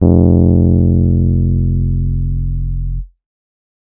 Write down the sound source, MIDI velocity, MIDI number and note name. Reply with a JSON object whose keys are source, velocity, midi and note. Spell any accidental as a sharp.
{"source": "electronic", "velocity": 50, "midi": 29, "note": "F1"}